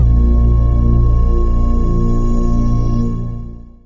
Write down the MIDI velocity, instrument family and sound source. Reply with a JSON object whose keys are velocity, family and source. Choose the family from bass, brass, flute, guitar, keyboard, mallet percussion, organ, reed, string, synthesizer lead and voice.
{"velocity": 50, "family": "synthesizer lead", "source": "synthesizer"}